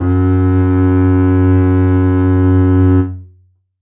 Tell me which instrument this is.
acoustic string instrument